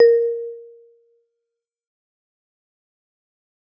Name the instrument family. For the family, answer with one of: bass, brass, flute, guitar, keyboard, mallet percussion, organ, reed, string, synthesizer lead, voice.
mallet percussion